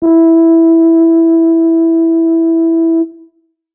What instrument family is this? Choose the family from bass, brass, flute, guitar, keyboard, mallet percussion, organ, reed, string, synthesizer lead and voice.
brass